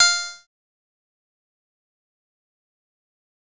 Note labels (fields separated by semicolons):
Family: bass; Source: synthesizer; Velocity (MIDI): 75; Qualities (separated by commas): fast decay, percussive